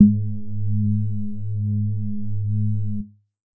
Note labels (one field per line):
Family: keyboard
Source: electronic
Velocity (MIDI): 50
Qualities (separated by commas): distorted